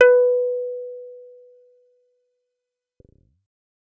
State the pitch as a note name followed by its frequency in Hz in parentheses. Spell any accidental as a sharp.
B4 (493.9 Hz)